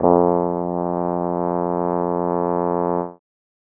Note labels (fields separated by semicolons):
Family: brass; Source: acoustic; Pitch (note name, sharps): F2; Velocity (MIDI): 25